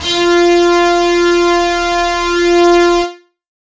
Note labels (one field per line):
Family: guitar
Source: electronic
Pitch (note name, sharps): F4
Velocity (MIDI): 127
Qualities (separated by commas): distorted